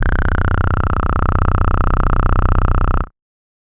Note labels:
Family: bass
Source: synthesizer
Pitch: B-1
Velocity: 25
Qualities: bright, distorted, multiphonic

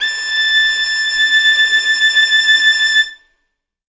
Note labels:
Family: string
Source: acoustic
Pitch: A6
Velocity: 25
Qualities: bright, reverb

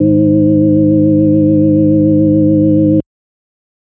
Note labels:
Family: organ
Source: electronic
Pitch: G#2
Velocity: 50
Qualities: multiphonic

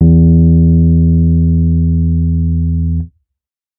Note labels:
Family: keyboard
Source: electronic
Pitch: E2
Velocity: 75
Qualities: dark

